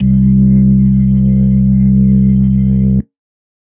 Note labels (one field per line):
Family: organ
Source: electronic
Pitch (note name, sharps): C2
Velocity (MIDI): 127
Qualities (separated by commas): distorted